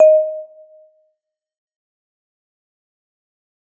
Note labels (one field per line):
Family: mallet percussion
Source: acoustic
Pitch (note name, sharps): D#5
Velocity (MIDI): 100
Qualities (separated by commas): fast decay, percussive, reverb